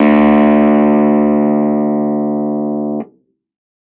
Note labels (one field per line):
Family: keyboard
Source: electronic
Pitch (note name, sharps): D2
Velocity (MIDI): 75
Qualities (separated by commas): distorted